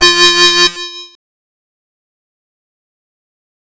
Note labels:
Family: bass; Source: synthesizer; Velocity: 127; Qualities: bright, distorted, fast decay, multiphonic

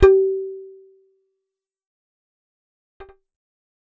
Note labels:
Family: bass; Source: synthesizer; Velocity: 50; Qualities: fast decay, percussive

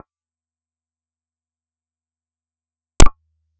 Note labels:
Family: bass; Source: synthesizer; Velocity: 75; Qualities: percussive, reverb

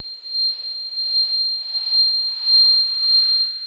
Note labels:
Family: keyboard; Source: electronic; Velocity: 50; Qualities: bright, long release

